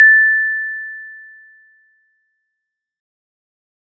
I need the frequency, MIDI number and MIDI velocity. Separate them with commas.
1760 Hz, 93, 127